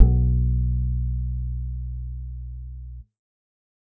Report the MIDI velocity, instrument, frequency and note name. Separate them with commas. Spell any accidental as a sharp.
50, synthesizer bass, 61.74 Hz, B1